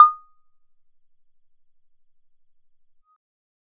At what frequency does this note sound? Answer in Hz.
1245 Hz